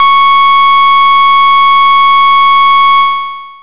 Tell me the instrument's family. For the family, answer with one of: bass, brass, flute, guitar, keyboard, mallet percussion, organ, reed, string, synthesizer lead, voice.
bass